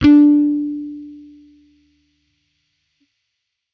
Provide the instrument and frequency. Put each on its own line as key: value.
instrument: electronic bass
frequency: 293.7 Hz